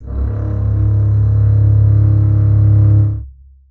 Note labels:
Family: string; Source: acoustic; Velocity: 75; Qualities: long release, reverb

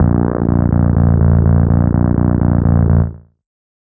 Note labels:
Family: bass; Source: synthesizer; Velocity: 75; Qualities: distorted, tempo-synced

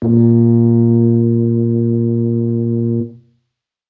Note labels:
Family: brass; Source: acoustic; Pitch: A#2; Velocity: 25; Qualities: dark

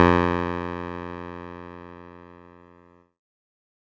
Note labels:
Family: keyboard; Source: electronic; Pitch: F2; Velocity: 127; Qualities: distorted

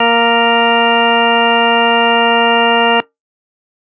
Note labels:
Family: organ; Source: electronic; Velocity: 127

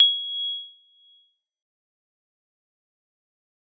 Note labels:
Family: mallet percussion; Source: acoustic; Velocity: 75; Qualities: bright, fast decay, non-linear envelope

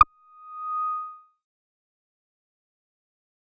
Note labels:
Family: bass; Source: synthesizer; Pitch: D#6; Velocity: 50; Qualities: distorted, fast decay

